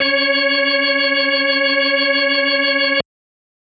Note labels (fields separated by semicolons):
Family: organ; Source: electronic; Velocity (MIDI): 25